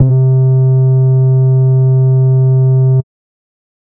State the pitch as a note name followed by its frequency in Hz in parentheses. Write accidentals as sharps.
C3 (130.8 Hz)